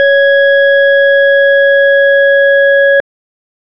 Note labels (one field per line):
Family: organ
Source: electronic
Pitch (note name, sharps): C#5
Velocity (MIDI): 127